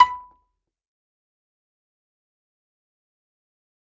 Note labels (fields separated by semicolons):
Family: mallet percussion; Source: acoustic; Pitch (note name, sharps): B5; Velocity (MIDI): 50; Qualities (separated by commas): fast decay, percussive, reverb